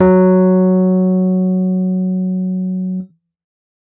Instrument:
electronic keyboard